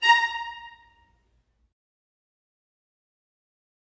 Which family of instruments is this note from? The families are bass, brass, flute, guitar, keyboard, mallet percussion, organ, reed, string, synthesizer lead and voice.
string